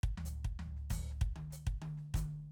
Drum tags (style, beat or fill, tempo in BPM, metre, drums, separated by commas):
Brazilian baião, fill, 95 BPM, 4/4, hi-hat pedal, snare, high tom, floor tom, kick